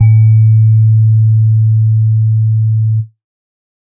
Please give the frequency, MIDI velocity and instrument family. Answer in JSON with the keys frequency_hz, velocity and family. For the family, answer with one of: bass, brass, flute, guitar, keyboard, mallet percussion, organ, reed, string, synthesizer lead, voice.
{"frequency_hz": 110, "velocity": 50, "family": "keyboard"}